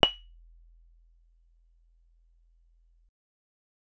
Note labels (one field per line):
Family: guitar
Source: acoustic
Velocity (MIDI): 25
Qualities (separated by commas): percussive